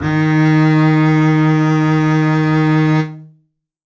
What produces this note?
acoustic string instrument